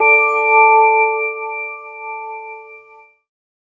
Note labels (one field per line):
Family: keyboard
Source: synthesizer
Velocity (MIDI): 127